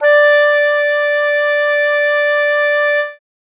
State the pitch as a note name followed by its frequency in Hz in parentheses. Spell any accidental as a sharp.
D5 (587.3 Hz)